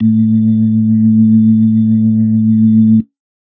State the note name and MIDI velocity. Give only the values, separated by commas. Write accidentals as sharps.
A2, 25